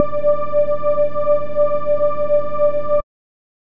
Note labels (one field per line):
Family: bass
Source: synthesizer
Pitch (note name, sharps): D5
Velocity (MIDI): 50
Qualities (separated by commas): dark